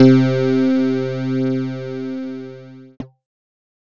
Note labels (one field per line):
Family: keyboard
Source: electronic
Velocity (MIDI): 100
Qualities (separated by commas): distorted